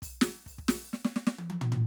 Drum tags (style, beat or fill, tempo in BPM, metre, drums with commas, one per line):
punk
fill
128 BPM
4/4
percussion, snare, high tom, floor tom, kick